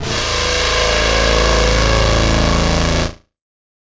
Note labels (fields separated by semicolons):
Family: guitar; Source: electronic; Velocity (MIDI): 25